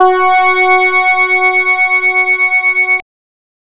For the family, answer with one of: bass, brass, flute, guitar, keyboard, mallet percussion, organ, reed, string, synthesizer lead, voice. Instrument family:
bass